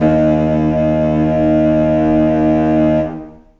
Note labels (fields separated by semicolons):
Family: reed; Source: acoustic; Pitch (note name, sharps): D#2; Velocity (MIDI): 75; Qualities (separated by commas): distorted, long release, reverb